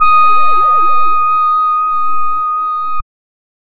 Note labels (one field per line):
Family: reed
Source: synthesizer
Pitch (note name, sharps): D#6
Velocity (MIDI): 25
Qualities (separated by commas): distorted, non-linear envelope